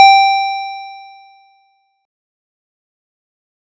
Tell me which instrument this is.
electronic keyboard